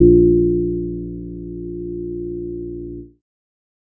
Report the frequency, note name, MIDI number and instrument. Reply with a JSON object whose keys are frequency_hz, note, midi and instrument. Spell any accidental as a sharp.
{"frequency_hz": 58.27, "note": "A#1", "midi": 34, "instrument": "synthesizer bass"}